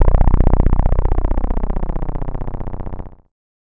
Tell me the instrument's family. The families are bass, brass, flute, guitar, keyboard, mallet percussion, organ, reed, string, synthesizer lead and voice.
bass